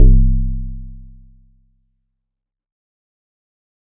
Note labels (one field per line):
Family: keyboard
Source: electronic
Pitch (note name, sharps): C1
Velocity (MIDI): 75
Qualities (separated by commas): dark, fast decay